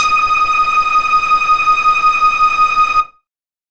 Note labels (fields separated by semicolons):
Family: bass; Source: synthesizer; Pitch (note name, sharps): D#6; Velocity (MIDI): 50